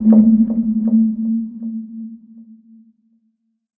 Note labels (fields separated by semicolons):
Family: synthesizer lead; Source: synthesizer; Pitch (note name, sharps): A3; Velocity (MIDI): 75; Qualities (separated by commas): dark, non-linear envelope, reverb